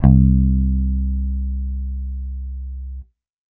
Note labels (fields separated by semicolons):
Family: bass; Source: electronic; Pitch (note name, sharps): C2; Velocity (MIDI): 100